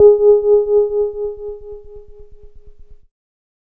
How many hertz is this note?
415.3 Hz